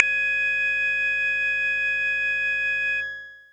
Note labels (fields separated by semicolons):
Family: bass; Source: synthesizer; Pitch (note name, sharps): G#5; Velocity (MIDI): 127; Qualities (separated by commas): multiphonic